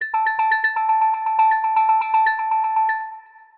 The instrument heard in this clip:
synthesizer mallet percussion instrument